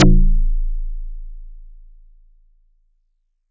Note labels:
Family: mallet percussion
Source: acoustic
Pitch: A0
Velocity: 127

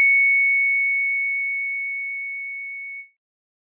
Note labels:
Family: organ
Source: electronic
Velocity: 25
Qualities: bright

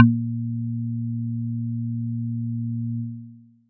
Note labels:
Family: mallet percussion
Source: acoustic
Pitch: A#2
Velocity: 100

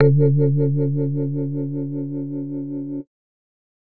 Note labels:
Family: bass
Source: synthesizer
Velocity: 50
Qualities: distorted

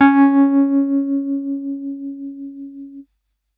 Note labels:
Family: keyboard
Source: electronic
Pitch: C#4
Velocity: 100

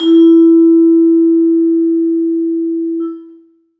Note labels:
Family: mallet percussion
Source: acoustic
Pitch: E4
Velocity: 100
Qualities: long release, reverb

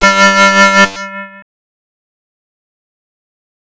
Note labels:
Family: bass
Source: synthesizer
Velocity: 100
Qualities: distorted, fast decay, multiphonic

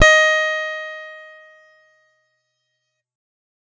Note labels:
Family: guitar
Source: electronic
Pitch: D#5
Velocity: 75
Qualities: bright

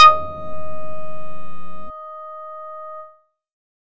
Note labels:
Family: bass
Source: synthesizer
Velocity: 75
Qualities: distorted

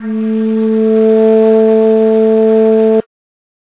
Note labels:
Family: flute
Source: acoustic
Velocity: 50

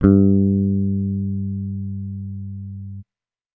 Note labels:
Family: bass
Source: electronic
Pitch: G2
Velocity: 25

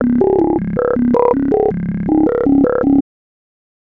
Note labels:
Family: bass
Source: synthesizer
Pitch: C#1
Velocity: 50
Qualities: tempo-synced

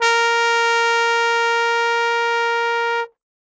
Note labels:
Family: brass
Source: acoustic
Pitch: A#4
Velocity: 127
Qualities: bright

